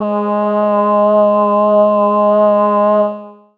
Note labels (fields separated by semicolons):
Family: voice; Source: synthesizer; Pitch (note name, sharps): G#3; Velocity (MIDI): 127